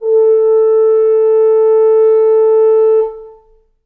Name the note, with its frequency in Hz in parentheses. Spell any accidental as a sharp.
A4 (440 Hz)